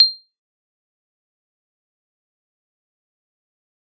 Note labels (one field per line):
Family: mallet percussion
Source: acoustic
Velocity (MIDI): 127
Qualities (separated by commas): bright, fast decay, percussive